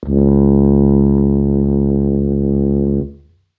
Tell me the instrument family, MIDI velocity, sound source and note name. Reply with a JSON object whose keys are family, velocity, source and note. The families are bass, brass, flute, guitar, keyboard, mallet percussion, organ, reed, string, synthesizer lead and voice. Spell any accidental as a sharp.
{"family": "brass", "velocity": 25, "source": "acoustic", "note": "C#2"}